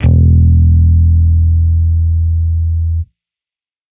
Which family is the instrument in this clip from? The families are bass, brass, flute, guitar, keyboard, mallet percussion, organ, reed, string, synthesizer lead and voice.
bass